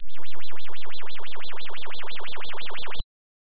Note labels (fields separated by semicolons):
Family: voice; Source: synthesizer; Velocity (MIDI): 75; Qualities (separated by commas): bright